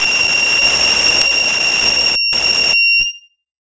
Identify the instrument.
electronic guitar